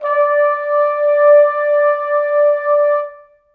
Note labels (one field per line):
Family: brass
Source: acoustic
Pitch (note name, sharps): D5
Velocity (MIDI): 50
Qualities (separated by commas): reverb